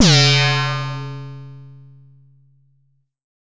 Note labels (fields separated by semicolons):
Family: bass; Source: synthesizer; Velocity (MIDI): 100; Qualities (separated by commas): bright, distorted